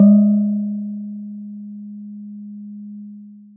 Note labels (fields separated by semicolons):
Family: mallet percussion; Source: acoustic; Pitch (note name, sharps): G#3; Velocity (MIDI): 25; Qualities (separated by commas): long release